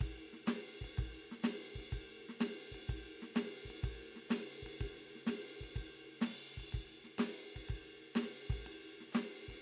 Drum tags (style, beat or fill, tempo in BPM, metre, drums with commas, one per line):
rock shuffle
beat
125 BPM
4/4
ride, hi-hat pedal, snare, kick